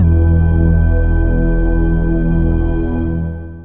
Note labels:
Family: synthesizer lead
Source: synthesizer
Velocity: 100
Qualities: long release

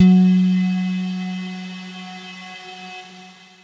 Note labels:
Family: guitar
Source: electronic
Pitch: F#3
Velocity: 75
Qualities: long release

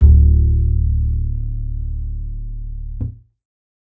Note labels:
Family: bass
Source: acoustic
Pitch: D1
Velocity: 50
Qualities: dark

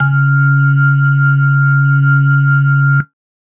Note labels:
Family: organ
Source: electronic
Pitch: C#3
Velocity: 25

